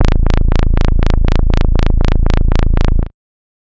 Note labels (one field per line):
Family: bass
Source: synthesizer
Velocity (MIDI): 100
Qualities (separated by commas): bright, distorted, tempo-synced